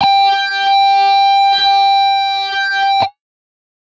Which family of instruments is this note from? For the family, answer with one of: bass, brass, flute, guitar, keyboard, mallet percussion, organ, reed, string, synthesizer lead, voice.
guitar